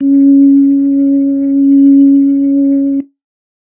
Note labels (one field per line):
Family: organ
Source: electronic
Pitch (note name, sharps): C#4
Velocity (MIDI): 100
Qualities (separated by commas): dark